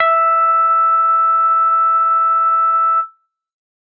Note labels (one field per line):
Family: bass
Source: synthesizer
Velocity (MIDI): 25